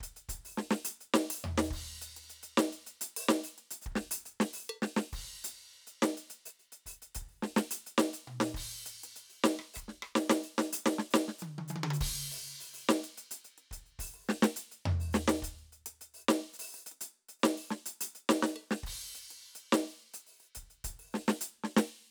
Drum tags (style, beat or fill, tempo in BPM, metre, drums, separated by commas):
rock, beat, 140 BPM, 4/4, crash, closed hi-hat, open hi-hat, hi-hat pedal, percussion, snare, cross-stick, high tom, mid tom, floor tom, kick